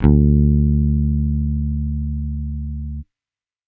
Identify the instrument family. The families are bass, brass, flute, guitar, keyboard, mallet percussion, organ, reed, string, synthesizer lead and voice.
bass